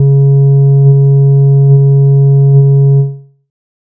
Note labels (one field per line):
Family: bass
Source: synthesizer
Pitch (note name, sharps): C#3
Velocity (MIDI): 75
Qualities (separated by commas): dark